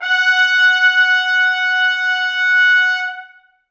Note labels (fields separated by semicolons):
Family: brass; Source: acoustic; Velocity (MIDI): 127; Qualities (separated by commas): bright, reverb